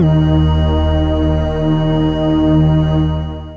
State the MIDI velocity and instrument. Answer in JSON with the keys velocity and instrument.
{"velocity": 50, "instrument": "synthesizer lead"}